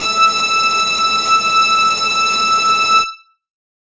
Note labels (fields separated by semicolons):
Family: guitar; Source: electronic; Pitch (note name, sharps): E6; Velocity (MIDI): 127; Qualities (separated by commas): distorted